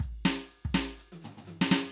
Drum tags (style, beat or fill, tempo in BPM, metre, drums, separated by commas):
gospel, fill, 120 BPM, 4/4, ride, hi-hat pedal, snare, high tom, floor tom, kick